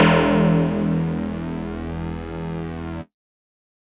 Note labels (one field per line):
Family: mallet percussion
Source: electronic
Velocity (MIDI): 75